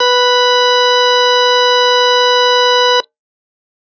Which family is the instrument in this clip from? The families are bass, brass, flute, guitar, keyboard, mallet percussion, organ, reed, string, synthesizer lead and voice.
organ